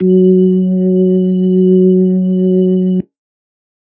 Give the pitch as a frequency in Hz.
185 Hz